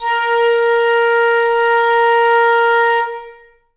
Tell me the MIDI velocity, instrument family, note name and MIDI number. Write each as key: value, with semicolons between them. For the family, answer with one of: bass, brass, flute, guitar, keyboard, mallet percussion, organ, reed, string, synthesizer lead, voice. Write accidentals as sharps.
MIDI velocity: 100; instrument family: flute; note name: A#4; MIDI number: 70